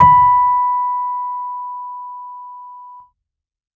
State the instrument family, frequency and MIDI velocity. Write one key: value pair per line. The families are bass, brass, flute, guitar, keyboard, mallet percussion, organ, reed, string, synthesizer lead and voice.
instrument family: keyboard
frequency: 987.8 Hz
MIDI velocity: 100